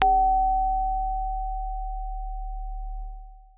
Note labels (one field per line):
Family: keyboard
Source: acoustic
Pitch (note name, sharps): D1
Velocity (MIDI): 75